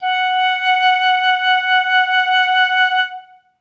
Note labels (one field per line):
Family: flute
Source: acoustic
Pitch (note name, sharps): F#5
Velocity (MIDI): 75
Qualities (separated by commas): reverb